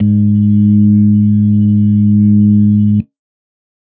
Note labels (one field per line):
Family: organ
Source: electronic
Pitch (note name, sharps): G#2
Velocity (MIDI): 127